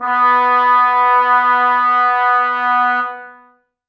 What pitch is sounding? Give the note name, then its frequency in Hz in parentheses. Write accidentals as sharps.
B3 (246.9 Hz)